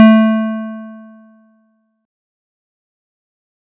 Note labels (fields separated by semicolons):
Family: keyboard; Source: electronic; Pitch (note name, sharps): A3; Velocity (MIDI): 25; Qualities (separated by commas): fast decay